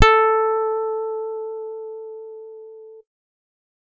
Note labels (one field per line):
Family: guitar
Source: electronic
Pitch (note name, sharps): A4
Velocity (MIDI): 25